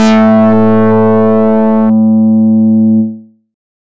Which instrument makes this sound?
synthesizer bass